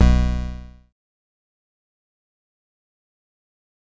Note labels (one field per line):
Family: bass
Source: synthesizer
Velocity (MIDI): 25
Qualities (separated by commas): bright, distorted, fast decay